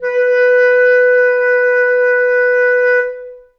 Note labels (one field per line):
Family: reed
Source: acoustic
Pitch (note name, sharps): B4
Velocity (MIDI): 100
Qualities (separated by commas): long release, reverb